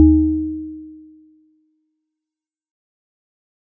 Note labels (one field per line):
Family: mallet percussion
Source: acoustic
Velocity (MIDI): 100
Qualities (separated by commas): fast decay